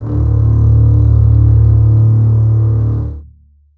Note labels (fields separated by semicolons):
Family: string; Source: acoustic; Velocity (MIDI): 100; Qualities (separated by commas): long release, reverb